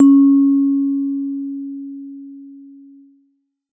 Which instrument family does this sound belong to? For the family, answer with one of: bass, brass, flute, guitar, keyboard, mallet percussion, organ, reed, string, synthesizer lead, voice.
mallet percussion